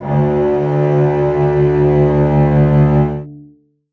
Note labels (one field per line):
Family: string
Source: acoustic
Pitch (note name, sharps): D2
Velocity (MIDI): 50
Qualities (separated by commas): long release, reverb